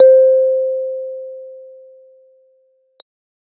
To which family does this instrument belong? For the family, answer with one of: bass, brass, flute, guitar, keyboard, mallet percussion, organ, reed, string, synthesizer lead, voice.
keyboard